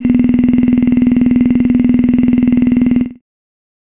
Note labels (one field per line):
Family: voice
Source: synthesizer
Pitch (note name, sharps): E0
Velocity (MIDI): 100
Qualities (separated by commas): bright